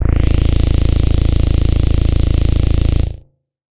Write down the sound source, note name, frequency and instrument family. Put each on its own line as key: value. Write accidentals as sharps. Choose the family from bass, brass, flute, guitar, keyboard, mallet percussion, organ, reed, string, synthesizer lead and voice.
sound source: synthesizer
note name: A-1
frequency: 13.75 Hz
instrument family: bass